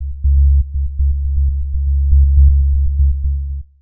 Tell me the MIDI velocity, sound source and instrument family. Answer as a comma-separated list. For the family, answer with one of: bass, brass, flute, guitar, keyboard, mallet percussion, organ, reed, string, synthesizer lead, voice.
100, synthesizer, synthesizer lead